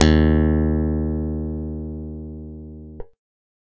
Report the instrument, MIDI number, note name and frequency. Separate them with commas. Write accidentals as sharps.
electronic keyboard, 39, D#2, 77.78 Hz